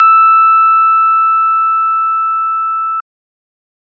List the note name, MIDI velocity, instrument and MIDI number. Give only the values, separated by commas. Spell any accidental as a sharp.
E6, 75, electronic organ, 88